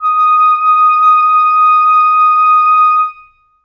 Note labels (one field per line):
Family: reed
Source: acoustic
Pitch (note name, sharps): D#6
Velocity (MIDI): 25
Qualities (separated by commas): reverb